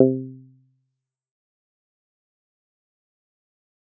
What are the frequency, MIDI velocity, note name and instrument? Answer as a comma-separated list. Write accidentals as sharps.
130.8 Hz, 50, C3, electronic guitar